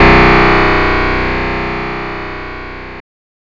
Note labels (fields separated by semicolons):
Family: guitar; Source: synthesizer; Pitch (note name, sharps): B0; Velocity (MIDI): 50; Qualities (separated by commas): bright, distorted